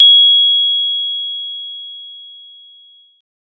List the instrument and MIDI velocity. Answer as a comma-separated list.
acoustic mallet percussion instrument, 25